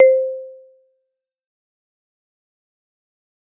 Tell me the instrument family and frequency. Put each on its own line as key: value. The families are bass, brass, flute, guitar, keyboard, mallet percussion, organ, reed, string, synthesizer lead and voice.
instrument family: mallet percussion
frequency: 523.3 Hz